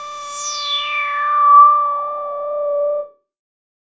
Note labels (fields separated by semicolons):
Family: bass; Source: synthesizer; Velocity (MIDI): 25; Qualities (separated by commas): distorted, non-linear envelope